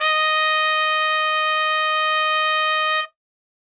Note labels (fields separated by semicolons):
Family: brass; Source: acoustic; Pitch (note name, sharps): D#5; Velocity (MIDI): 127; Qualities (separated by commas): bright